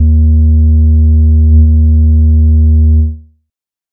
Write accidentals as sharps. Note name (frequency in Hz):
D#2 (77.78 Hz)